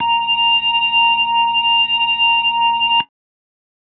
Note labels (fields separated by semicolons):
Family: keyboard; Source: electronic; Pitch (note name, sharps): A#5; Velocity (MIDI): 127